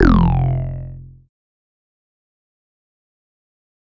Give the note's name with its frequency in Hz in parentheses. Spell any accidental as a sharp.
F1 (43.65 Hz)